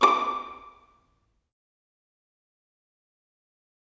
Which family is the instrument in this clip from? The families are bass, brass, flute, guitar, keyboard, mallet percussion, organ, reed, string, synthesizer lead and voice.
string